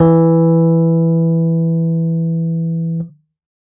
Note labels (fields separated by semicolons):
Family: keyboard; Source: electronic; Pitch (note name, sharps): E3; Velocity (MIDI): 75